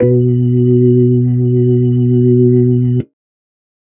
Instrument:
electronic organ